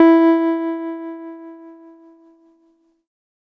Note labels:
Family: keyboard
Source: electronic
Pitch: E4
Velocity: 127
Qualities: distorted

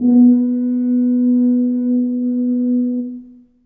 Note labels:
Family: brass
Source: acoustic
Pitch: B3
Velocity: 50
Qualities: dark, reverb

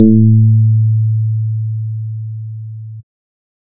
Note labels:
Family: bass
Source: synthesizer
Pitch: A2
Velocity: 50

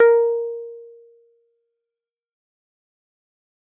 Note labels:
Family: keyboard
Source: electronic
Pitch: A#4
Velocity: 50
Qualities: fast decay

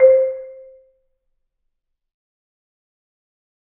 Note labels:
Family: mallet percussion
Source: acoustic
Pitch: C5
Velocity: 100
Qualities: dark, fast decay, percussive, reverb

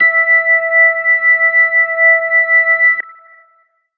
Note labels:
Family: organ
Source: electronic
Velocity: 100

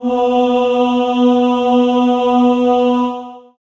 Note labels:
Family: voice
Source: acoustic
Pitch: B3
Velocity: 25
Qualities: long release, reverb

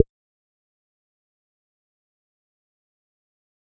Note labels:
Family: bass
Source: synthesizer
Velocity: 75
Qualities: fast decay, percussive

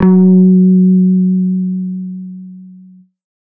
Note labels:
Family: bass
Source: synthesizer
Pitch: F#3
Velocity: 25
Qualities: distorted

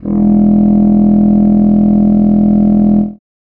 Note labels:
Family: reed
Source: acoustic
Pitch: E1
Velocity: 75

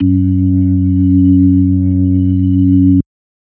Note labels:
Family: organ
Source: electronic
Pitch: F#2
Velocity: 25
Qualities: dark

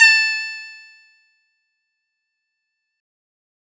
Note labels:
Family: guitar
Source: synthesizer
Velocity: 100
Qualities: bright

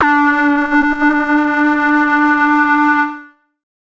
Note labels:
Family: synthesizer lead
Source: synthesizer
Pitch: D4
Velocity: 100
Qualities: distorted, multiphonic, non-linear envelope

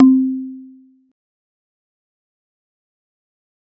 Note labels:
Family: mallet percussion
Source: acoustic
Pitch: C4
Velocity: 25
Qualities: fast decay, percussive

